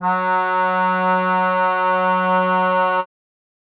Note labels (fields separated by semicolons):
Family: reed; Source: acoustic; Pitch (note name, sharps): F#3; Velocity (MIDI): 100